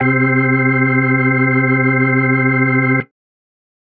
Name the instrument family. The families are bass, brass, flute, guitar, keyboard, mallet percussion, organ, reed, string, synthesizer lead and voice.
organ